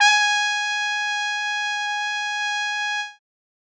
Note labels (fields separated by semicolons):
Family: brass; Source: acoustic; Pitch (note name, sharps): G#5; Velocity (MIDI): 127; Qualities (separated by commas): bright